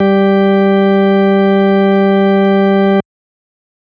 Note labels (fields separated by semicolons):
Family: organ; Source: electronic; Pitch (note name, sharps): G3; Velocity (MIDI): 100